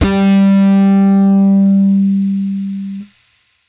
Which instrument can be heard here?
electronic bass